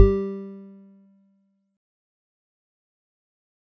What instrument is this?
acoustic mallet percussion instrument